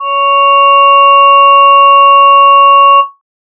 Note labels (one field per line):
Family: voice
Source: synthesizer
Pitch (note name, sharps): C#5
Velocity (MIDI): 25